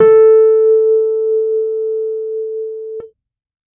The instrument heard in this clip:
electronic keyboard